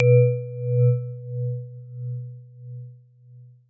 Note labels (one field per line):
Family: mallet percussion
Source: acoustic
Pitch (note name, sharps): B2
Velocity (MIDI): 127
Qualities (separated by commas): non-linear envelope